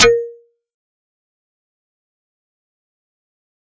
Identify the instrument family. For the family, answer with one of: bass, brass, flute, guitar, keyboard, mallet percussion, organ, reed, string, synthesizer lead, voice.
mallet percussion